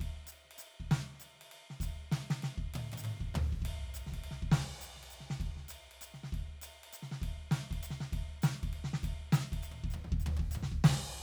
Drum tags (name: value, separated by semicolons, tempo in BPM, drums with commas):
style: jazz; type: beat; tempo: 200 BPM; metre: 3/4; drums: crash, ride, percussion, snare, high tom, mid tom, floor tom, kick